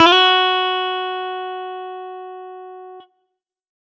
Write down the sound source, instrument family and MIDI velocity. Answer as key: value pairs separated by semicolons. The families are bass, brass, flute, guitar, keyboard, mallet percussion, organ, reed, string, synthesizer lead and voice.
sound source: electronic; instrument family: guitar; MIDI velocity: 127